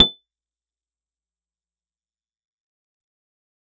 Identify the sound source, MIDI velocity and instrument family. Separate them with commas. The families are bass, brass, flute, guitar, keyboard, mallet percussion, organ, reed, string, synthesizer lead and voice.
acoustic, 50, guitar